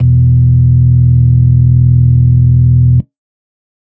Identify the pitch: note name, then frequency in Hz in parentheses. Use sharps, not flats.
E1 (41.2 Hz)